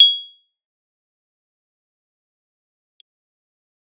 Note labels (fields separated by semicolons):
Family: keyboard; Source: electronic; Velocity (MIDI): 25; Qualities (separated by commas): bright, fast decay, percussive